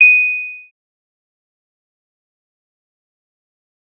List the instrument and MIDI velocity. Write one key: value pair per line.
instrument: synthesizer bass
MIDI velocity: 100